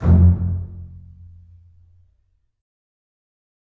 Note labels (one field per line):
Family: string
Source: acoustic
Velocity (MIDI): 100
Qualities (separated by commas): fast decay, reverb